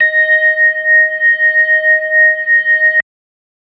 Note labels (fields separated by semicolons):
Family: organ; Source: electronic; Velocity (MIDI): 127